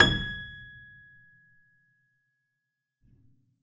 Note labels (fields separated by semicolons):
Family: keyboard; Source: acoustic; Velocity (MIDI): 127; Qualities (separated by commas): percussive, reverb